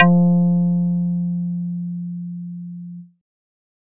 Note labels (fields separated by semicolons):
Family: bass; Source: synthesizer; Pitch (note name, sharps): F3; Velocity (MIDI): 127